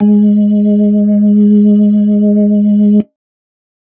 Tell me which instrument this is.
electronic organ